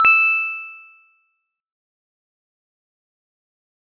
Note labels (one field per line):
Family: mallet percussion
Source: acoustic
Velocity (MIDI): 100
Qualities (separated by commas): fast decay, multiphonic